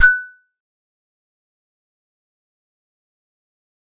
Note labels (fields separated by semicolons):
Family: keyboard; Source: acoustic; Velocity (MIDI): 50; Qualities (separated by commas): fast decay, percussive